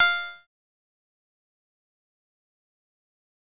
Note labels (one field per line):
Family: bass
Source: synthesizer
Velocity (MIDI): 100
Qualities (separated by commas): fast decay, percussive